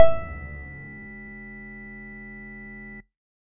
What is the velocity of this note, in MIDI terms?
50